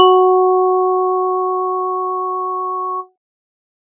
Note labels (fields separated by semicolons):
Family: organ; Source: electronic; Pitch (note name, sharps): F#4; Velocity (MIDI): 50